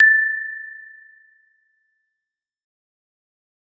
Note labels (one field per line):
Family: mallet percussion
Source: acoustic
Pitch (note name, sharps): A6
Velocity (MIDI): 100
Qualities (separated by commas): fast decay